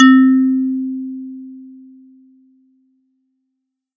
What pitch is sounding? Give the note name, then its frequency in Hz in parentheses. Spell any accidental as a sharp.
C4 (261.6 Hz)